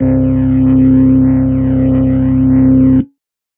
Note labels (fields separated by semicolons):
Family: keyboard; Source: electronic; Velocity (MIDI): 127; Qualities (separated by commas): distorted